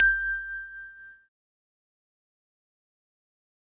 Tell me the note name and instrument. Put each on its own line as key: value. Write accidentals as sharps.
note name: G6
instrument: electronic keyboard